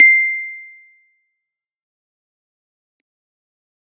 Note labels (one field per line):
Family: keyboard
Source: electronic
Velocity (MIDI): 50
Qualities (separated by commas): fast decay, percussive